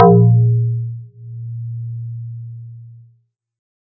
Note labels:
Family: guitar; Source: synthesizer; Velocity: 100; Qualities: dark

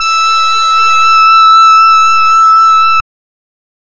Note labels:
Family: reed; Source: synthesizer; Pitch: E6; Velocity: 75; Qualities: distorted, non-linear envelope

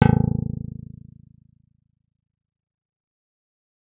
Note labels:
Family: guitar; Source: acoustic; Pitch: A0; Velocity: 75; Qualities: fast decay, reverb

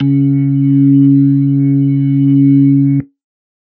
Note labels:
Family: organ; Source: electronic; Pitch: C#3; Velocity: 75

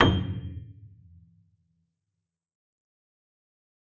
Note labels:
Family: keyboard; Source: acoustic; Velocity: 25; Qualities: reverb

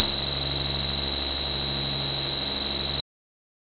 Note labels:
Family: bass; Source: synthesizer; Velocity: 50; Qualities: bright, distorted

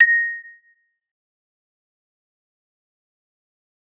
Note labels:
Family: mallet percussion; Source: acoustic; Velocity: 75; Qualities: fast decay, percussive

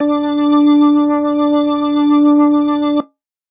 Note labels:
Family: organ; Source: electronic; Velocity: 25

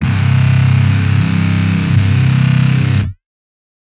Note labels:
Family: guitar; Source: electronic; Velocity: 100; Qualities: bright, distorted

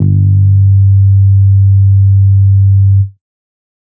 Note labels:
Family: bass; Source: synthesizer; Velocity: 100; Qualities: dark

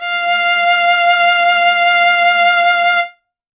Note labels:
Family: string; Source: acoustic; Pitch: F5; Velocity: 100; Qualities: bright, reverb

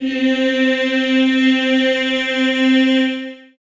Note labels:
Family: voice; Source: acoustic; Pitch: C4; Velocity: 127; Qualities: long release, reverb

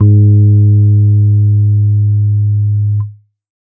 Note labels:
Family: keyboard; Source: electronic; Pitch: G#2; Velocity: 50; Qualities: dark

